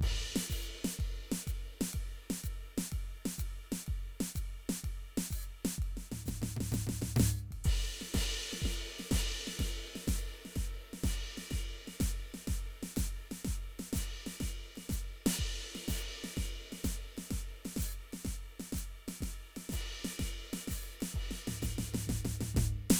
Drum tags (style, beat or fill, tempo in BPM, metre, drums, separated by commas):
rock shuffle, beat, 125 BPM, 4/4, crash, ride, closed hi-hat, hi-hat pedal, snare, floor tom, kick